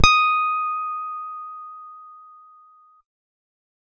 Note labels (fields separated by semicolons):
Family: guitar; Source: electronic; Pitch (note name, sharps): D#6; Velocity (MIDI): 50